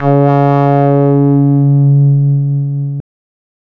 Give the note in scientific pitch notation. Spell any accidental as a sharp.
C#3